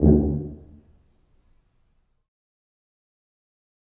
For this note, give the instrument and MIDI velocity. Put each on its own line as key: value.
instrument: acoustic brass instrument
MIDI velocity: 25